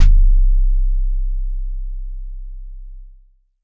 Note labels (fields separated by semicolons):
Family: bass; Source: synthesizer; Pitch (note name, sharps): C1; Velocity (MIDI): 25; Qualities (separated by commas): distorted